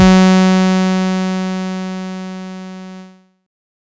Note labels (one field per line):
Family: bass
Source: synthesizer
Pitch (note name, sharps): F#3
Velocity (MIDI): 25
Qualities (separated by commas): bright, distorted